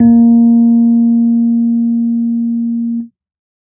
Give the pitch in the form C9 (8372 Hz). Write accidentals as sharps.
A#3 (233.1 Hz)